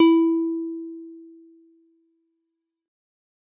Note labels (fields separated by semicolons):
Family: guitar; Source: synthesizer; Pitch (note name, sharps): E4; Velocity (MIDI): 100; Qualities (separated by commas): dark, fast decay